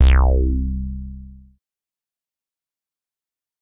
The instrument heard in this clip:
synthesizer bass